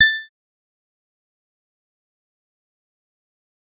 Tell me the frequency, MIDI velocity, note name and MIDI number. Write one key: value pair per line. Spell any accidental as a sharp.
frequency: 1760 Hz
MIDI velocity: 127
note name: A6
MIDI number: 93